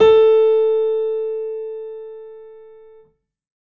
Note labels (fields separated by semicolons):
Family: keyboard; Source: acoustic; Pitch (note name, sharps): A4; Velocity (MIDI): 100; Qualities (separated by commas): reverb